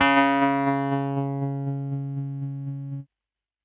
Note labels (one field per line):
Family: keyboard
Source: electronic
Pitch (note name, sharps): C#3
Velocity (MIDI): 127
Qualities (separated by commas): distorted, tempo-synced